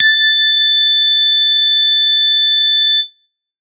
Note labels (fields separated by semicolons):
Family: bass; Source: synthesizer; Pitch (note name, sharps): A6; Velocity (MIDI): 100